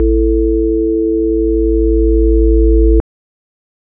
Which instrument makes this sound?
electronic organ